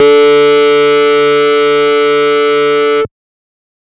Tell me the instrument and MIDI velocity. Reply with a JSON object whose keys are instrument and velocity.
{"instrument": "synthesizer bass", "velocity": 100}